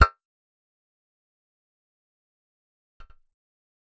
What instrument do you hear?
synthesizer bass